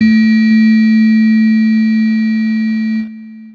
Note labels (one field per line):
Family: keyboard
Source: electronic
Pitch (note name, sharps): A3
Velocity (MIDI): 25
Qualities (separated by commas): bright, distorted, long release